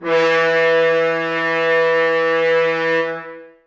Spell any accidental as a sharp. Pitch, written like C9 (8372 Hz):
E3 (164.8 Hz)